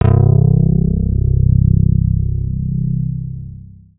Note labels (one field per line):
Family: guitar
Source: electronic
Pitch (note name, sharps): C1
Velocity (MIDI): 75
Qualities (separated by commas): long release